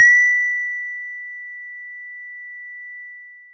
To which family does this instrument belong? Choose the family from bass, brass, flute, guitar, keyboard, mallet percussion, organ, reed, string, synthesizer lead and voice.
mallet percussion